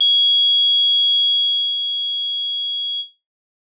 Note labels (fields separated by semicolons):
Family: guitar; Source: electronic; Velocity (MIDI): 127; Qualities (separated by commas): bright